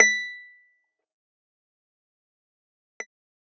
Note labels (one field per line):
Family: guitar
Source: electronic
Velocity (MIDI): 100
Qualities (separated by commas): fast decay, percussive